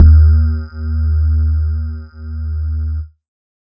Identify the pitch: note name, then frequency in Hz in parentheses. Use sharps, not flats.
D#2 (77.78 Hz)